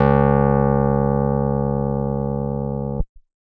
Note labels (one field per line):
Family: keyboard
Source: electronic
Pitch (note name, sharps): C#2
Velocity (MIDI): 127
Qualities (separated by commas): distorted